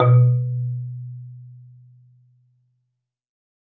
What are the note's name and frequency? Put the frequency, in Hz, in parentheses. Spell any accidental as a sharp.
B2 (123.5 Hz)